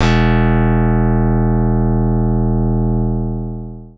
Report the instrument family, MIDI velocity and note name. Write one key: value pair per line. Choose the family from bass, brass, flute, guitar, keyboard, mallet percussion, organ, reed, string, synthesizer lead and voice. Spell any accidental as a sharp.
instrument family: keyboard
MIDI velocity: 127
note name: E1